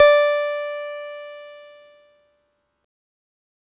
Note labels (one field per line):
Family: keyboard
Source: electronic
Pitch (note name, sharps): D5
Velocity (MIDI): 50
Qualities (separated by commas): bright, distorted